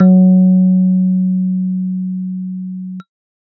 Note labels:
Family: keyboard; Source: electronic; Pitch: F#3; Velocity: 25

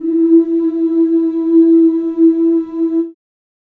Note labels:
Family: voice; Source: acoustic; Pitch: E4; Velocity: 25; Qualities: dark, reverb

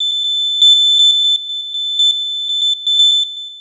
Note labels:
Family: synthesizer lead; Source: synthesizer; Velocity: 75; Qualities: bright, long release, tempo-synced

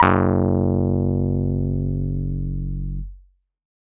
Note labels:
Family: keyboard; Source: electronic; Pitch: F#1; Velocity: 100; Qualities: distorted

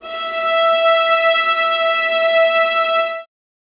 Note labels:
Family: string; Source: acoustic; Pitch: E5; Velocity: 75; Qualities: reverb

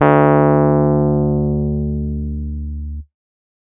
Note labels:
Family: keyboard; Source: electronic; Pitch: D2; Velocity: 100; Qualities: distorted

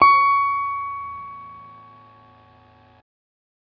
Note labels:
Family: guitar; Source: electronic; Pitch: C#6; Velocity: 25

